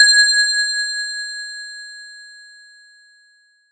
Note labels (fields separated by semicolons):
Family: mallet percussion; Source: acoustic; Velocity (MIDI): 100; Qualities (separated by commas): bright, multiphonic